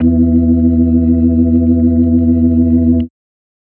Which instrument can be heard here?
electronic organ